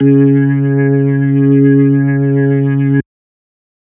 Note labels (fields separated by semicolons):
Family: organ; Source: electronic; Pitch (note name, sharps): C#3; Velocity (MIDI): 75; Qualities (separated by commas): distorted